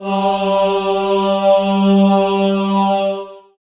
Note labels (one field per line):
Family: voice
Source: acoustic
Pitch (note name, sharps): G3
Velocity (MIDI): 127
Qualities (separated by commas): reverb